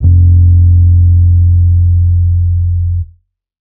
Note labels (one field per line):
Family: bass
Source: electronic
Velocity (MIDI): 127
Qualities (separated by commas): dark